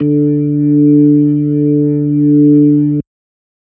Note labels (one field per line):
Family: organ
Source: electronic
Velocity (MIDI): 127